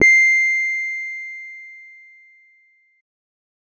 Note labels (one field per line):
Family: keyboard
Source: electronic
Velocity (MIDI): 50